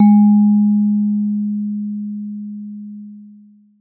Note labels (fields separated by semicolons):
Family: mallet percussion; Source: acoustic; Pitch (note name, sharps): G#3; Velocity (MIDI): 127; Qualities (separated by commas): long release